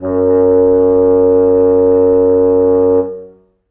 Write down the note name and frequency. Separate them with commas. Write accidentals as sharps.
F#2, 92.5 Hz